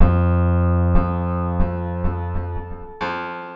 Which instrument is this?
acoustic guitar